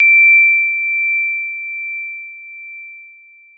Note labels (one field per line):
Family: keyboard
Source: electronic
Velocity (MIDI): 100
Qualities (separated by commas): long release